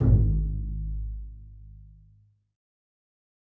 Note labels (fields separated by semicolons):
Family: string; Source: acoustic; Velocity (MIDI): 127; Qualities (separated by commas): dark, fast decay, reverb